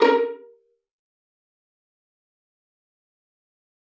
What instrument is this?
acoustic string instrument